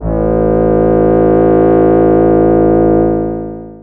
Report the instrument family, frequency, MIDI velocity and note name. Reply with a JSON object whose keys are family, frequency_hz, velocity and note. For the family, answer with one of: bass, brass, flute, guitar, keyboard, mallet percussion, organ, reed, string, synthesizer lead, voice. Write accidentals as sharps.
{"family": "voice", "frequency_hz": 55, "velocity": 100, "note": "A1"}